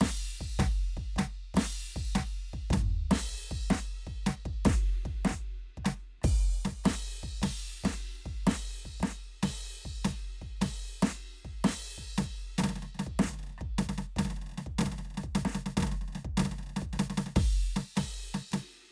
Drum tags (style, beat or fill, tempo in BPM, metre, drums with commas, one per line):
klezmer
beat
152 BPM
4/4
crash, ride, ride bell, open hi-hat, percussion, snare, cross-stick, mid tom, kick